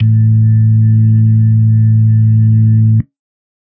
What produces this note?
electronic organ